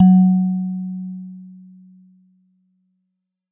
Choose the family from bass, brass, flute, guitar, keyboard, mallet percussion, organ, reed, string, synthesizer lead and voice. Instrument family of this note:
mallet percussion